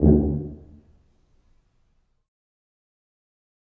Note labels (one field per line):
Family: brass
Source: acoustic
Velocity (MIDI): 50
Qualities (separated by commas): dark, fast decay, percussive, reverb